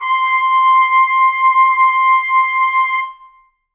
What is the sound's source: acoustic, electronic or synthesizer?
acoustic